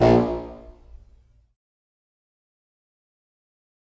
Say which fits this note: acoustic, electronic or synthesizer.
acoustic